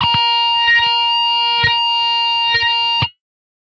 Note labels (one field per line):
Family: guitar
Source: electronic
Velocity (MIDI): 25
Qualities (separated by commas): bright, distorted